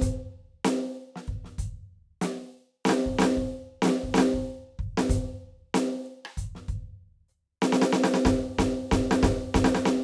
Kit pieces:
crash, ride, closed hi-hat, hi-hat pedal, snare, cross-stick and kick